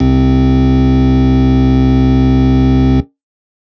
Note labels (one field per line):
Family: organ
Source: electronic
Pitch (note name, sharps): C2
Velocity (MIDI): 127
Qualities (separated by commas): distorted